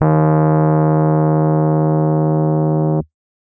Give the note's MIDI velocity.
127